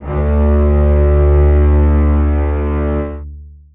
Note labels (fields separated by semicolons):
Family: string; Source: acoustic; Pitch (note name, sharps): D2; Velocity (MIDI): 75; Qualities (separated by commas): long release, reverb